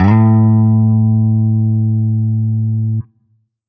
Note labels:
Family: guitar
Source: electronic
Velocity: 127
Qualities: distorted

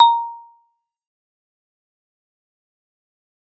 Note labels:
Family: mallet percussion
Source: acoustic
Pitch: A#5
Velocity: 127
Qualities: fast decay, percussive

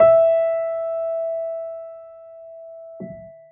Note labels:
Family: keyboard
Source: acoustic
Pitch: E5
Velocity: 25

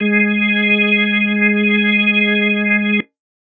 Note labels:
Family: organ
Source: electronic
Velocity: 25

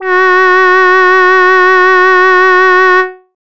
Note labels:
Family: voice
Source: synthesizer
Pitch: F#4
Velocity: 100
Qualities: distorted

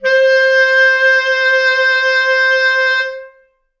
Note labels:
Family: reed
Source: acoustic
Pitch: C5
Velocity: 127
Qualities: reverb

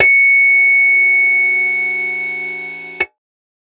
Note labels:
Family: guitar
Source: electronic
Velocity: 100

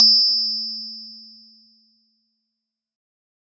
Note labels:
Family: mallet percussion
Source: acoustic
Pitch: A3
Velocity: 127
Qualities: bright, fast decay

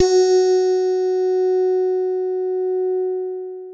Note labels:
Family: guitar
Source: synthesizer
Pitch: F#4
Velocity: 127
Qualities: bright, long release

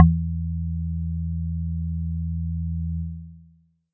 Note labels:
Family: mallet percussion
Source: acoustic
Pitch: E2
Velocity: 50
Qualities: dark

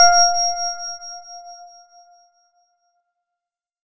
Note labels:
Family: organ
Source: electronic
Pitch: F5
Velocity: 100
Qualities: bright

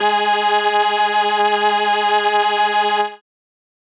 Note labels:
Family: keyboard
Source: synthesizer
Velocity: 25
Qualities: bright

